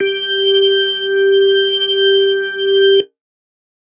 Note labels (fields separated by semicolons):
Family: organ; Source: electronic; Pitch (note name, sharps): G4; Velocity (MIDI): 25